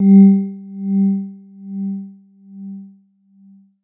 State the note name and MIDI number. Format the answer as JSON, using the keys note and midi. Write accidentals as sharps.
{"note": "G3", "midi": 55}